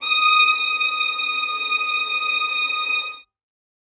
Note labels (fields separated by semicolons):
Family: string; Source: acoustic; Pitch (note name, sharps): D#6; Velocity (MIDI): 127; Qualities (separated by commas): reverb